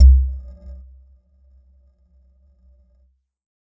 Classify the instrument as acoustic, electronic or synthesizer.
electronic